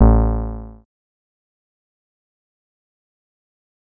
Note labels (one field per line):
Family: synthesizer lead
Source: synthesizer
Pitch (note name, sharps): A1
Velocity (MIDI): 100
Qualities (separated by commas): distorted, fast decay